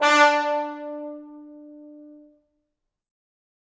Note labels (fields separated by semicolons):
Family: brass; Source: acoustic; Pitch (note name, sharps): D4; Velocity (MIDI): 25; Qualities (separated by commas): bright, reverb